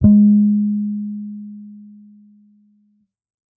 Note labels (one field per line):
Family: bass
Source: electronic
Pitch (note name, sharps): G#3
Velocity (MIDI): 127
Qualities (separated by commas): dark